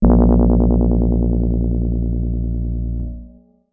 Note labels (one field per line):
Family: keyboard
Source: electronic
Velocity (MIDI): 50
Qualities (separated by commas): dark, distorted